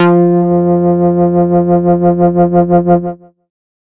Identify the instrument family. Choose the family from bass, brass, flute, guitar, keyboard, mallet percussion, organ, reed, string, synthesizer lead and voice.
bass